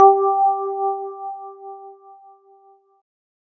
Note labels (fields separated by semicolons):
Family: keyboard; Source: electronic; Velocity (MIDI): 75